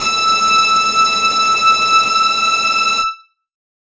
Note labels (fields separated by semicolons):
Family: guitar; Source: electronic; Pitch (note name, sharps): E6; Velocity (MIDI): 100; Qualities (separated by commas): distorted